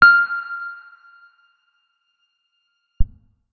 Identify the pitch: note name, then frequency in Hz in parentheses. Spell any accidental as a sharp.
F6 (1397 Hz)